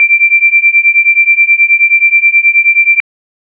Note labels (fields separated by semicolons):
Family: organ; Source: electronic; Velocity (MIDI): 25